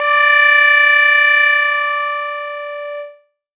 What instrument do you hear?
electronic keyboard